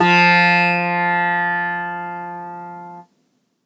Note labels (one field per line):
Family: guitar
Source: acoustic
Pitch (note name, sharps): F3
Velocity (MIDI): 25